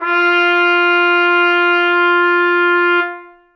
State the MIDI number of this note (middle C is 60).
65